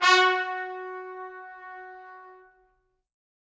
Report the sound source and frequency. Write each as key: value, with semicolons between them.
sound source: acoustic; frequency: 370 Hz